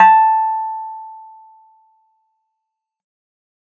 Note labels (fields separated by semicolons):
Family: keyboard; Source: electronic; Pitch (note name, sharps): A5; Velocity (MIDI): 100